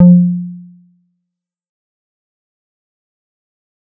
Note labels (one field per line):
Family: bass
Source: synthesizer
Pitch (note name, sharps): F3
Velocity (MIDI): 100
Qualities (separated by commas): dark, fast decay, percussive